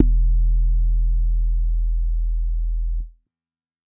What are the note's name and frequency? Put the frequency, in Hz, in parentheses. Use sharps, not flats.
E1 (41.2 Hz)